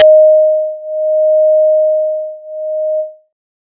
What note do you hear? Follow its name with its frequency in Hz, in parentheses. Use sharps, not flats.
D#5 (622.3 Hz)